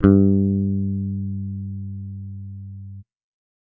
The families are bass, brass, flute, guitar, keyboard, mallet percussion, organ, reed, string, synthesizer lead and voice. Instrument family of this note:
bass